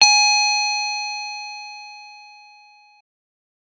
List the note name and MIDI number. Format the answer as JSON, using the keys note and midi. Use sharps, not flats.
{"note": "G#5", "midi": 80}